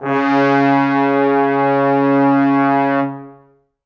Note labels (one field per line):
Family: brass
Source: acoustic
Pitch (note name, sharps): C#3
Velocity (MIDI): 100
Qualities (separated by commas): reverb